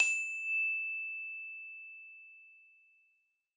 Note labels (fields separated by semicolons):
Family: mallet percussion; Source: acoustic; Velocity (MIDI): 75; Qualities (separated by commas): bright, reverb